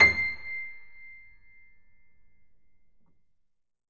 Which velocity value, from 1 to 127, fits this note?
100